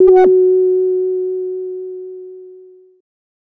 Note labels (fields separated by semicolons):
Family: bass; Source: synthesizer; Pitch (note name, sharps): F#4; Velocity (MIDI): 75; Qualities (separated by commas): distorted